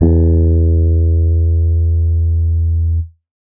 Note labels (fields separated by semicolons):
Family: keyboard; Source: electronic; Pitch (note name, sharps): E2; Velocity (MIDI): 100; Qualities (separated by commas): distorted